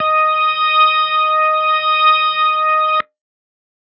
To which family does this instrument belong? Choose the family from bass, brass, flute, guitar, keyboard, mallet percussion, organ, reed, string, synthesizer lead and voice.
organ